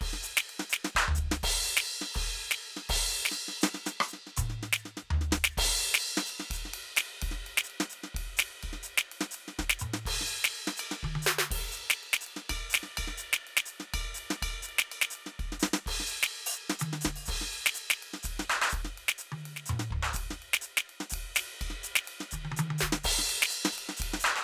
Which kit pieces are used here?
crash, ride, ride bell, closed hi-hat, open hi-hat, hi-hat pedal, percussion, snare, cross-stick, high tom, mid tom, floor tom and kick